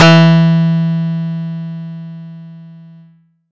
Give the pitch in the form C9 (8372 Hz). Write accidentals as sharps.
E3 (164.8 Hz)